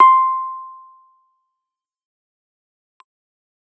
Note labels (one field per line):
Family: keyboard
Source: electronic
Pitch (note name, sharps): C6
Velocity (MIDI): 25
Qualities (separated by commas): fast decay